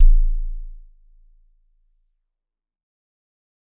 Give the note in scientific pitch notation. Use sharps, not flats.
A0